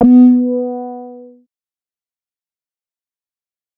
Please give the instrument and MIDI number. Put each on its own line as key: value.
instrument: synthesizer bass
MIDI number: 59